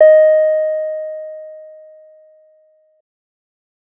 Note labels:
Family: bass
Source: synthesizer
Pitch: D#5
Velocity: 75

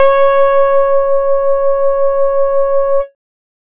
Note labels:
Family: bass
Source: synthesizer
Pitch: C#5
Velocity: 50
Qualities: distorted, multiphonic, tempo-synced

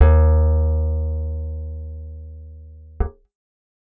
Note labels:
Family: guitar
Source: acoustic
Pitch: D#2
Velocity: 75

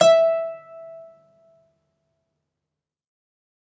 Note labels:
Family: guitar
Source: acoustic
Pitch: E5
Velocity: 127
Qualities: fast decay, reverb

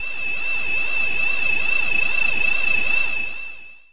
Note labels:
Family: voice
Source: synthesizer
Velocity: 25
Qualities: distorted, long release

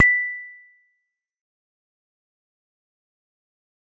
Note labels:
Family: mallet percussion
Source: acoustic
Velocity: 127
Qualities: fast decay, percussive

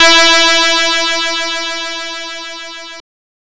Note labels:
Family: guitar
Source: synthesizer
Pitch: E4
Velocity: 127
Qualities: bright, distorted

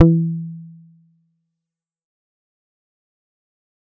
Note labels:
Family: bass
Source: synthesizer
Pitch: E3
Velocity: 75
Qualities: dark, distorted, fast decay, percussive

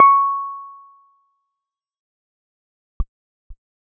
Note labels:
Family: keyboard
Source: electronic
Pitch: C#6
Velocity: 25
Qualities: fast decay

